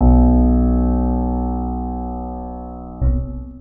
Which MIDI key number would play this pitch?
35